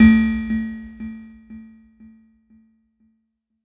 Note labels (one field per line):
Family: keyboard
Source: electronic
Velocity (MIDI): 127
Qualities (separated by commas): bright